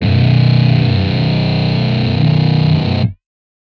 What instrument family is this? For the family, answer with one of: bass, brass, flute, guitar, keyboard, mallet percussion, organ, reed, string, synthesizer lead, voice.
guitar